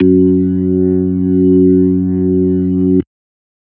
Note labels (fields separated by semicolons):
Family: organ; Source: electronic; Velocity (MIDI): 127